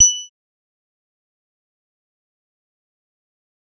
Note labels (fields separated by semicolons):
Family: bass; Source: synthesizer; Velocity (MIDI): 100; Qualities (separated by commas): bright, distorted, fast decay, percussive